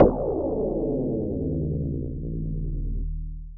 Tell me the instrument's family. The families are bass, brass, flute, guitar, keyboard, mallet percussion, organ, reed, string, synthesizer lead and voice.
mallet percussion